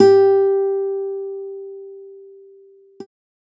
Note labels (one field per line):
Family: guitar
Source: electronic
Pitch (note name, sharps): G4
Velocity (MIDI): 25